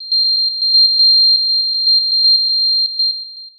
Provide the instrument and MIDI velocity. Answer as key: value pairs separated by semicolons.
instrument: synthesizer lead; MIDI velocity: 50